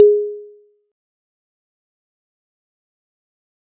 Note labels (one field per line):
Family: mallet percussion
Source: acoustic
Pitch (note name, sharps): G#4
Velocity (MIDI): 25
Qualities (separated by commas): fast decay, percussive